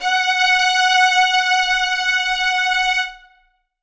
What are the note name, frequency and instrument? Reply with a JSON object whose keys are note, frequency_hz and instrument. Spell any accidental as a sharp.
{"note": "F#5", "frequency_hz": 740, "instrument": "acoustic string instrument"}